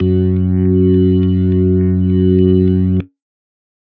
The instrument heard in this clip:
electronic organ